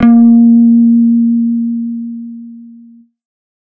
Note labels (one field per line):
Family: bass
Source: synthesizer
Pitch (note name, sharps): A#3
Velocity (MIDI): 50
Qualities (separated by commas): distorted